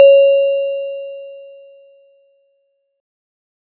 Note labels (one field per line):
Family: mallet percussion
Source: acoustic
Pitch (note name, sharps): C#5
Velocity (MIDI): 25